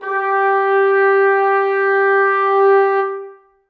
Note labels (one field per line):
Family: brass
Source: acoustic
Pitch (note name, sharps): G4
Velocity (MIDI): 75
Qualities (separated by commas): reverb